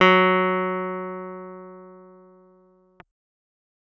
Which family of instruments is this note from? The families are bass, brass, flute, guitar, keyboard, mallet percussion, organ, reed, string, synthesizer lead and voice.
keyboard